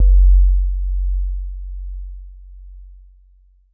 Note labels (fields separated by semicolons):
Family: keyboard; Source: electronic; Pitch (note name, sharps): F#1; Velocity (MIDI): 75; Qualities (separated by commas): dark